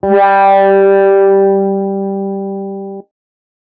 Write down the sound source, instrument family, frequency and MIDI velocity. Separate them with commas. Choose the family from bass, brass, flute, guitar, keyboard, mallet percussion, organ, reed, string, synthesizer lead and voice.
electronic, guitar, 196 Hz, 100